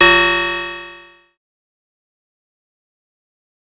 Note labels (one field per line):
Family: bass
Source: synthesizer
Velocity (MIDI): 100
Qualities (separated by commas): bright, distorted, fast decay